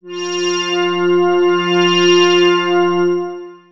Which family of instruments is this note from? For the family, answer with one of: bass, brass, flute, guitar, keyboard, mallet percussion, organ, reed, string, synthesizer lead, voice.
synthesizer lead